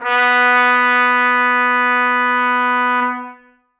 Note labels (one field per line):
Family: brass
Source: acoustic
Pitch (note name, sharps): B3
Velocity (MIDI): 100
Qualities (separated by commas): bright, reverb